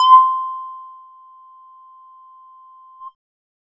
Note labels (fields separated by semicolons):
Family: bass; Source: synthesizer; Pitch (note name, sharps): C6; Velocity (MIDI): 50; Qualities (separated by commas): distorted